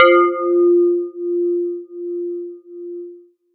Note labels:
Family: guitar; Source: synthesizer; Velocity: 75

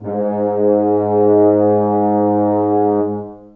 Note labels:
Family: brass; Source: acoustic; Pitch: G#2; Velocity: 75; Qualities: dark, long release, reverb

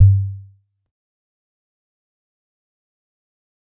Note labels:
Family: mallet percussion; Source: acoustic; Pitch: G2; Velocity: 25; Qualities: dark, fast decay, percussive

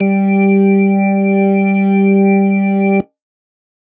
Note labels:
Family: organ; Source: electronic; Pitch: G3; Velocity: 25

